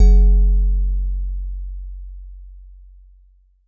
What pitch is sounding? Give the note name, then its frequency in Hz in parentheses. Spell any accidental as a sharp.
F#1 (46.25 Hz)